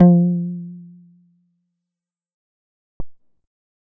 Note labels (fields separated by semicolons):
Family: bass; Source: synthesizer; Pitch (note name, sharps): F3; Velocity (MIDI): 50; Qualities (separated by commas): dark, fast decay